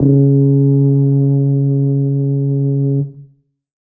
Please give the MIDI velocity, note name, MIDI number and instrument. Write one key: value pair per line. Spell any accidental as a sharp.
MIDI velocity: 25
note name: C#3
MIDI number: 49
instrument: acoustic brass instrument